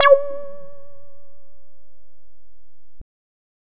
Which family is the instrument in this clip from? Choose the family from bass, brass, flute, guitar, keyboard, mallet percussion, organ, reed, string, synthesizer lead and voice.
bass